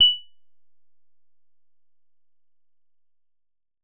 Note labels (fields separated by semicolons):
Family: guitar; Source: synthesizer; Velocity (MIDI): 50; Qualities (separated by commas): bright, percussive